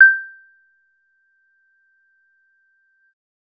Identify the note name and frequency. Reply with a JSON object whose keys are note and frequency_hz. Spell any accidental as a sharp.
{"note": "G6", "frequency_hz": 1568}